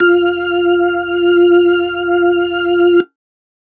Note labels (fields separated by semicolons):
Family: organ; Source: electronic; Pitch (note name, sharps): F4; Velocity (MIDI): 25